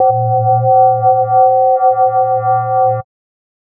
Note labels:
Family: mallet percussion; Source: synthesizer; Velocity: 50; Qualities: multiphonic, non-linear envelope

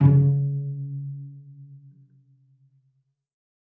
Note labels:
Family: string; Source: acoustic; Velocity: 50; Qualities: dark, reverb

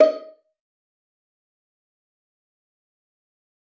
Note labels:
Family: string; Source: acoustic; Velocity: 50; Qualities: fast decay, percussive, reverb

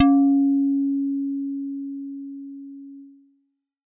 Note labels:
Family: bass; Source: synthesizer; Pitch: C#4; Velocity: 100; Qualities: distorted

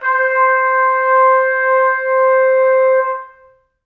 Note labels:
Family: brass; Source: acoustic; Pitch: C5; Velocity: 50; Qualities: long release, reverb

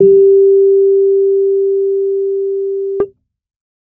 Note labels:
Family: keyboard; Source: electronic; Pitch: G4; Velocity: 25

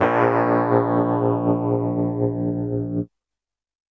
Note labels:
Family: keyboard; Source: electronic; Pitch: A#1; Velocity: 127; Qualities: distorted

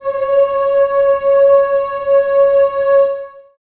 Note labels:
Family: voice; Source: acoustic; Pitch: C#5; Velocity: 100; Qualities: long release, reverb

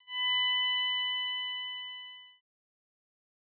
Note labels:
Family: bass; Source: synthesizer; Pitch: B5; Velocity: 100; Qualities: bright, distorted, fast decay

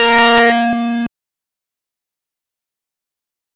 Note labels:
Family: bass; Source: synthesizer; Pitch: A#3; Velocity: 127; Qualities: bright, distorted, fast decay

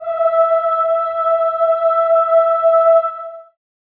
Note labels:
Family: voice; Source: acoustic; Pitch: E5; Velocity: 127; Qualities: long release, reverb

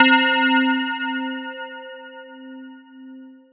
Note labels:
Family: mallet percussion; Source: electronic; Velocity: 100

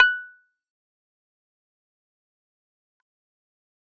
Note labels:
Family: keyboard; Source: electronic; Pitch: F#6; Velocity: 50; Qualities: fast decay, percussive

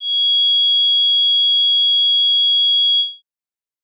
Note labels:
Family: organ; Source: electronic; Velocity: 100; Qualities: bright

